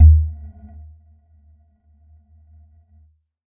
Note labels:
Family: mallet percussion; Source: electronic; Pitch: D#2; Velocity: 50; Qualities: dark, non-linear envelope, percussive

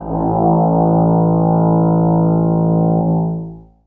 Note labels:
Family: brass; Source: acoustic; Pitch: A1; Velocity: 50; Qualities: long release, reverb

